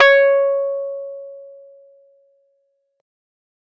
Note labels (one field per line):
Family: keyboard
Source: electronic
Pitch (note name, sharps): C#5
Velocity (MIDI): 127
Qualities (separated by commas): distorted